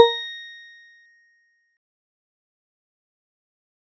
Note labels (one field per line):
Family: mallet percussion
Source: acoustic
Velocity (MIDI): 25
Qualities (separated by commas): fast decay, percussive